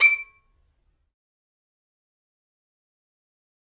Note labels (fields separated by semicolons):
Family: string; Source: acoustic; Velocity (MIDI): 100; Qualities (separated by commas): fast decay, percussive, reverb